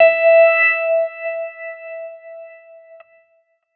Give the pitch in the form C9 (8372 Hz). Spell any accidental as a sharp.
E5 (659.3 Hz)